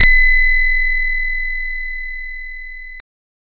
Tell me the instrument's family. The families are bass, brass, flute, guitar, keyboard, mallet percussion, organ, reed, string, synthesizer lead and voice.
guitar